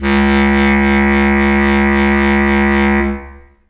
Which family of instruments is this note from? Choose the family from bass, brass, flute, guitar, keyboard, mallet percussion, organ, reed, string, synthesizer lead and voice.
reed